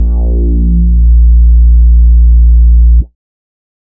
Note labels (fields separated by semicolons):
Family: bass; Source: synthesizer; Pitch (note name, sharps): A#1; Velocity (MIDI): 50; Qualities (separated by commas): dark, distorted